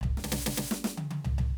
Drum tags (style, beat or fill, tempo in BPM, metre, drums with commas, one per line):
punk
fill
144 BPM
4/4
snare, high tom, floor tom, kick